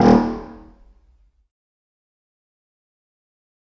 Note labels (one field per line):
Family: reed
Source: acoustic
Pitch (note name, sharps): D#1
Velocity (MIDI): 100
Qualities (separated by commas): fast decay, percussive, reverb